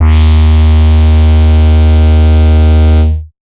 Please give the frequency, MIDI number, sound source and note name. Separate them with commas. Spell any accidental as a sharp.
77.78 Hz, 39, synthesizer, D#2